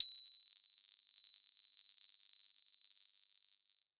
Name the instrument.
electronic guitar